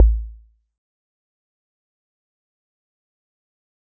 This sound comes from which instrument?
acoustic mallet percussion instrument